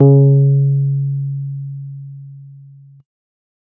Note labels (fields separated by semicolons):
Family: keyboard; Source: electronic; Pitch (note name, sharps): C#3; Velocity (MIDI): 25